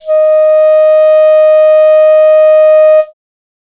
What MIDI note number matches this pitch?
75